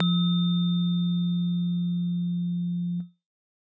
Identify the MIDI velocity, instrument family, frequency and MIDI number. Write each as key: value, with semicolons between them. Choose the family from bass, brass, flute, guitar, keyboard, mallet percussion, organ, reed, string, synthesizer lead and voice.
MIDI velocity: 25; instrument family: keyboard; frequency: 174.6 Hz; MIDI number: 53